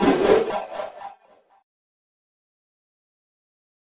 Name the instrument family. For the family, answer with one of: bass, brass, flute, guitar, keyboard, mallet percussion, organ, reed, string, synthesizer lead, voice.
keyboard